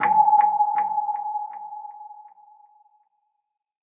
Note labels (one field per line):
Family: synthesizer lead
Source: synthesizer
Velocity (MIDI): 100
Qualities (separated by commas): non-linear envelope, reverb